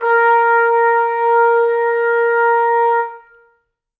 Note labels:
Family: brass; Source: acoustic; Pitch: A#4; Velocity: 25; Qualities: reverb

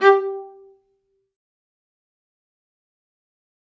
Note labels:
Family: string; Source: acoustic; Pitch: G4; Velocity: 127; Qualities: fast decay, percussive, reverb

